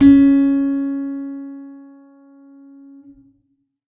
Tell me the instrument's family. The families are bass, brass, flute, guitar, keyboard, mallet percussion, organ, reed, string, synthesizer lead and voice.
keyboard